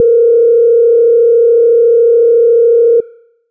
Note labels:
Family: bass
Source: synthesizer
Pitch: A#4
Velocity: 25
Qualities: dark

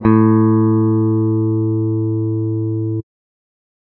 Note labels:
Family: guitar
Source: electronic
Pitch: A2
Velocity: 25

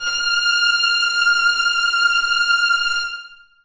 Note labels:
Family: string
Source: acoustic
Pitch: F6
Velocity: 100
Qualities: bright, reverb

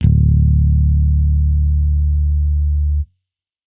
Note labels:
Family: bass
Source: electronic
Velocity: 75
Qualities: distorted

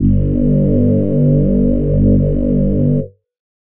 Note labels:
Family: voice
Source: synthesizer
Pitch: G1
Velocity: 25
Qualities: multiphonic

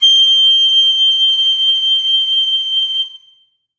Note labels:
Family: flute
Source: acoustic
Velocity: 127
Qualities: bright, reverb

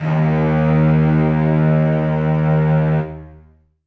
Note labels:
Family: string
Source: acoustic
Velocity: 100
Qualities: long release, reverb

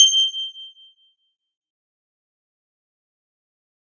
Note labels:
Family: guitar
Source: synthesizer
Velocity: 127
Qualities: bright, fast decay

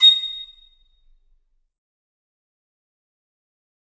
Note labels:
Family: flute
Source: acoustic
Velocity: 25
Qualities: bright, fast decay, percussive, reverb

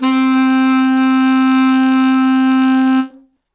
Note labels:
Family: reed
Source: acoustic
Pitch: C4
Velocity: 25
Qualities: reverb

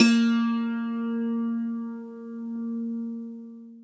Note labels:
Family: guitar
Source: acoustic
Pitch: A#3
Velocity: 50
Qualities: bright, long release, reverb

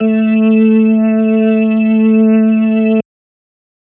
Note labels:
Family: organ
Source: electronic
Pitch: A3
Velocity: 50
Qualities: distorted

